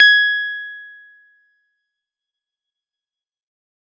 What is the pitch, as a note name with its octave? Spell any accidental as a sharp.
G#6